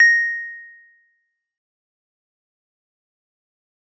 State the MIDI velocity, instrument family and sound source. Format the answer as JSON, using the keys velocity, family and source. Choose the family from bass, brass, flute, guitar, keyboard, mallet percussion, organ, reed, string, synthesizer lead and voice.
{"velocity": 127, "family": "guitar", "source": "synthesizer"}